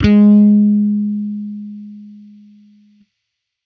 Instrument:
electronic bass